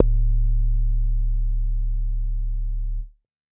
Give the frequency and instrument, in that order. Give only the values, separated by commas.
36.71 Hz, synthesizer bass